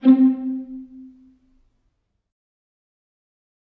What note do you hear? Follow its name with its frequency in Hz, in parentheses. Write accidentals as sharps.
C4 (261.6 Hz)